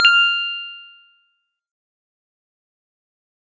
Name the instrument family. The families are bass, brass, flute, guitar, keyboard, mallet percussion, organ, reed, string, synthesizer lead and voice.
mallet percussion